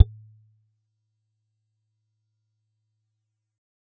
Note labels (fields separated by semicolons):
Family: guitar; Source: acoustic; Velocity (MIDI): 75; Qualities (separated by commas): percussive